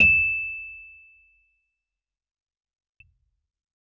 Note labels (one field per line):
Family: keyboard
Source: electronic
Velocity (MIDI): 127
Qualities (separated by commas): fast decay